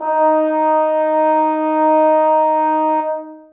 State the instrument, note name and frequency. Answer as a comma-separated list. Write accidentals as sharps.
acoustic brass instrument, D#4, 311.1 Hz